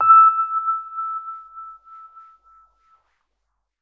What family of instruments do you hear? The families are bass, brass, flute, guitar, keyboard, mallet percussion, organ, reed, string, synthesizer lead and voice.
keyboard